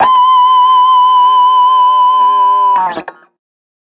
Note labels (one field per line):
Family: guitar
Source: electronic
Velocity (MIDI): 127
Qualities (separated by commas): distorted